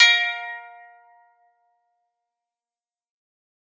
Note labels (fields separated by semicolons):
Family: guitar; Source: acoustic; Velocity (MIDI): 75; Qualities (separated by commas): bright, fast decay